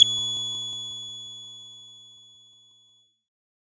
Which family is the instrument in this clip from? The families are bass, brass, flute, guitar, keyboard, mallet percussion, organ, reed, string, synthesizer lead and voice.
bass